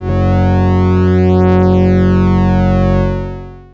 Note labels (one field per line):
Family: organ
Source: electronic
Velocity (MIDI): 25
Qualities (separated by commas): distorted, long release